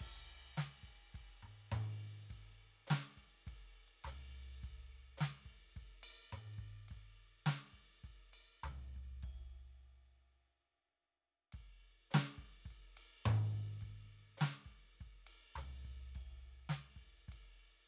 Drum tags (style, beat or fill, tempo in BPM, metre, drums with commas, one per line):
Motown
beat
104 BPM
4/4
crash, ride, ride bell, hi-hat pedal, snare, high tom, floor tom, kick